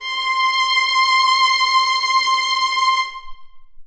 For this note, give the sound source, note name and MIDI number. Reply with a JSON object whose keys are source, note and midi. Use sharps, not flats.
{"source": "acoustic", "note": "C6", "midi": 84}